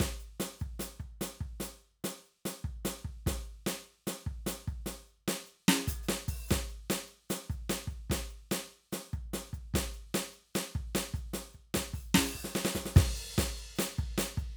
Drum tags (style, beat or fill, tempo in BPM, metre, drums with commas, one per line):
Motown
beat
148 BPM
4/4
crash, closed hi-hat, open hi-hat, hi-hat pedal, snare, kick